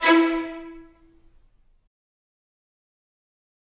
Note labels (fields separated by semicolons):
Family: string; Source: acoustic; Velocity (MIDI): 25; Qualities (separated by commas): fast decay, reverb